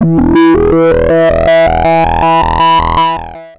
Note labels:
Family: bass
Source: synthesizer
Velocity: 25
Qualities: distorted, long release, multiphonic, tempo-synced

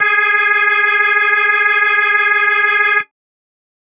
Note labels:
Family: organ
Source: electronic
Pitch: G#4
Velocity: 75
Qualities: distorted

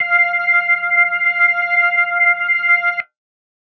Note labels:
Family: organ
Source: electronic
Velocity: 25

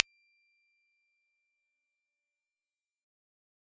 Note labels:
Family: bass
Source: synthesizer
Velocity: 25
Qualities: fast decay, percussive

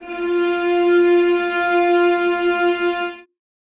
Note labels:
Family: string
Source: acoustic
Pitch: F4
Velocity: 25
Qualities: reverb

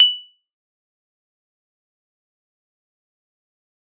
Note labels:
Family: mallet percussion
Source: acoustic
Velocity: 75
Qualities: bright, fast decay, percussive

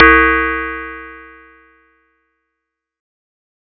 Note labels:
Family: mallet percussion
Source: acoustic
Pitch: C2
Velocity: 127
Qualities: bright

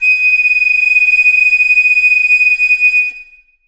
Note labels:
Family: flute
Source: acoustic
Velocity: 100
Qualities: bright, reverb

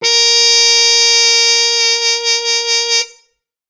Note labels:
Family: brass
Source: acoustic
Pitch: A#4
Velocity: 127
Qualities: bright

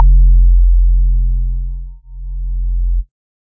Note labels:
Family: organ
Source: electronic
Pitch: F1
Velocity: 25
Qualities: dark

